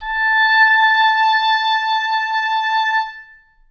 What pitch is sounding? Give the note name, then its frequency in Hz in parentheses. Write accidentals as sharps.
A5 (880 Hz)